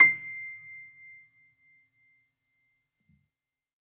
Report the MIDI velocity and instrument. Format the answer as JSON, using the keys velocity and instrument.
{"velocity": 75, "instrument": "acoustic keyboard"}